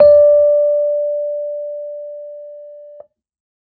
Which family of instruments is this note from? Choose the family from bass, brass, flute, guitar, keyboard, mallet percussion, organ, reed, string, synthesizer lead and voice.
keyboard